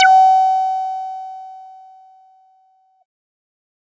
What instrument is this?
synthesizer bass